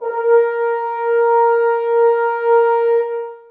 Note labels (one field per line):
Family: brass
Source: acoustic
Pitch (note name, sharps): A#4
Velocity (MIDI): 100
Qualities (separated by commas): long release, reverb